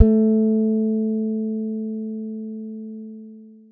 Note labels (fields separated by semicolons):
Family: guitar; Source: acoustic; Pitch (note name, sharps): A3; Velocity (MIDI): 127; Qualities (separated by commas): dark, long release